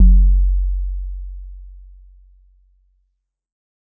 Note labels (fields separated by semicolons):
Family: mallet percussion; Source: acoustic; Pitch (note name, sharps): F#1; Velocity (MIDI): 25; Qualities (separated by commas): dark